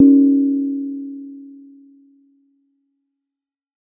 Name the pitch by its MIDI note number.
61